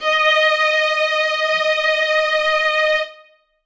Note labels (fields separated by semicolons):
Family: string; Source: acoustic; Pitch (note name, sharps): D#5; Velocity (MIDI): 100; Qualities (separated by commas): reverb